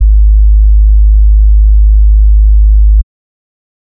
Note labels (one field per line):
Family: bass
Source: synthesizer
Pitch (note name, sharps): G#1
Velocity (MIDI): 100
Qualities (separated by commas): dark